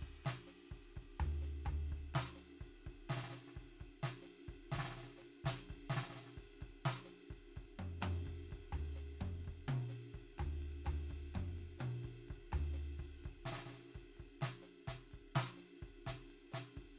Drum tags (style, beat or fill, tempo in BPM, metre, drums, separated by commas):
bossa nova, beat, 127 BPM, 4/4, ride, hi-hat pedal, snare, high tom, mid tom, floor tom, kick